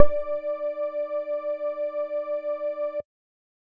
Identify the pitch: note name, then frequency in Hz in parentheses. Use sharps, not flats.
D5 (587.3 Hz)